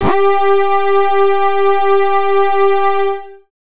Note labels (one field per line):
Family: bass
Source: synthesizer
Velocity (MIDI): 75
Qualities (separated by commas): distorted